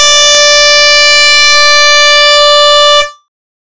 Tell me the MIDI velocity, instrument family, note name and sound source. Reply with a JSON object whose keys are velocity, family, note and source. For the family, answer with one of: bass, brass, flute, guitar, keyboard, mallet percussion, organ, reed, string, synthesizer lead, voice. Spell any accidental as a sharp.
{"velocity": 100, "family": "bass", "note": "D5", "source": "synthesizer"}